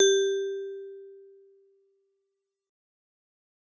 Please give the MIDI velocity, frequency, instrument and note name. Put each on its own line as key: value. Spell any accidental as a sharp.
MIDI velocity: 127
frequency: 392 Hz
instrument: acoustic mallet percussion instrument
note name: G4